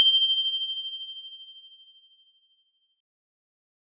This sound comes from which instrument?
electronic keyboard